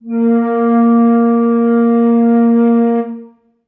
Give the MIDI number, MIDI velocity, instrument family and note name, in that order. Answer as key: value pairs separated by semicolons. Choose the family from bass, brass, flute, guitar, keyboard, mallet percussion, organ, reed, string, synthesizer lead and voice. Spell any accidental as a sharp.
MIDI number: 58; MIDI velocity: 50; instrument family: flute; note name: A#3